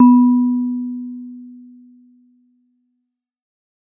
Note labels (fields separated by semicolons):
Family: mallet percussion; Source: acoustic; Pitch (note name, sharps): B3; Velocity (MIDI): 75; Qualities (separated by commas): dark